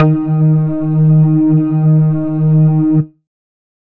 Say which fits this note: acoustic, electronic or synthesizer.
synthesizer